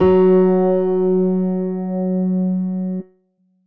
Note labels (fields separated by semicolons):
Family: keyboard; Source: electronic; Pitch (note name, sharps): F#3; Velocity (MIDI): 75